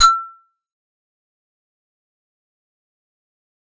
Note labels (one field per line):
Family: keyboard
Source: acoustic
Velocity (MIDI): 100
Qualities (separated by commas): fast decay, percussive